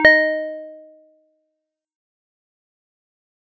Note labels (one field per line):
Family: mallet percussion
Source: acoustic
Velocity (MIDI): 75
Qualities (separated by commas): dark, fast decay, multiphonic